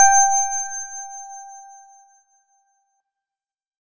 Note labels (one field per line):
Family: organ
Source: electronic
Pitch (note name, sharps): G5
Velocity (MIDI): 75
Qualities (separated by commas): bright